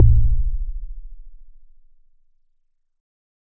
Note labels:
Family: organ; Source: electronic; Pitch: A-1; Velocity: 75

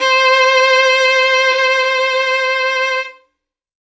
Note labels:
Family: string; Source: acoustic; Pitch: C5; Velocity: 100; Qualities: bright

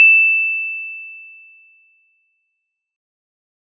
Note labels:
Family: mallet percussion; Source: acoustic; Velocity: 75; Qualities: bright

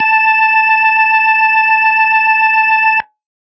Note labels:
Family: organ; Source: electronic; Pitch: A5; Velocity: 75

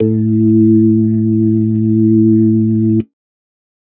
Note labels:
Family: organ; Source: electronic; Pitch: A2; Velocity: 50

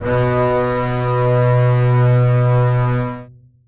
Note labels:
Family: string; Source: acoustic; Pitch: B2; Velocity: 50; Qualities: long release, reverb

